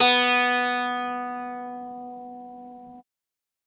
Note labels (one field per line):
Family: guitar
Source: acoustic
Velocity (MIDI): 50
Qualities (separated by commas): bright, multiphonic, reverb